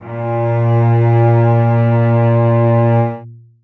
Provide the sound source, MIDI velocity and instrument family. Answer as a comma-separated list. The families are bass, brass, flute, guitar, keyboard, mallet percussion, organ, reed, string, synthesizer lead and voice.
acoustic, 75, string